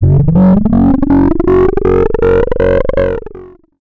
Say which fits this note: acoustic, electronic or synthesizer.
synthesizer